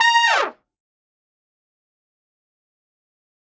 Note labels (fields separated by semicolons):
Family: brass; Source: acoustic; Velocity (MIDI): 25; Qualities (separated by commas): bright, fast decay, reverb